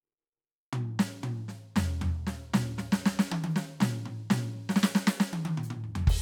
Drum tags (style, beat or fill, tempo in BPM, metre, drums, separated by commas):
rock, fill, 118 BPM, 4/4, crash, hi-hat pedal, snare, high tom, mid tom, floor tom, kick